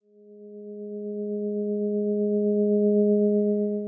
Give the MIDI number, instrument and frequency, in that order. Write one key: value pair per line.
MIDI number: 56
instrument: electronic guitar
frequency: 207.7 Hz